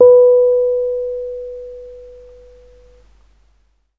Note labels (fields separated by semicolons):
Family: keyboard; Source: electronic; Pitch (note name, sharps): B4; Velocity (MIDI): 25; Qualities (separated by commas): dark